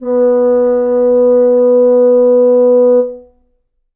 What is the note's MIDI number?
59